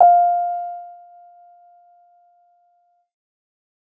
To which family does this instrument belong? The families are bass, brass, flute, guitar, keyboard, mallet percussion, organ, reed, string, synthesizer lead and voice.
keyboard